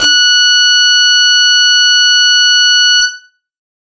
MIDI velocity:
75